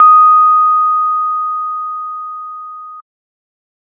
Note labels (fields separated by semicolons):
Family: organ; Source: electronic; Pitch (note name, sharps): D#6; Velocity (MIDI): 75